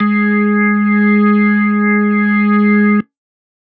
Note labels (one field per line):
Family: organ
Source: electronic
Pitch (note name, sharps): G#3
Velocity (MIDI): 127